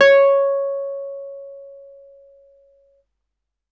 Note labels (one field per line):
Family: keyboard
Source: electronic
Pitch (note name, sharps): C#5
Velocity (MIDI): 127